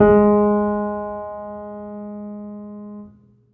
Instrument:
acoustic keyboard